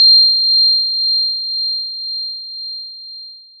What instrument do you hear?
acoustic mallet percussion instrument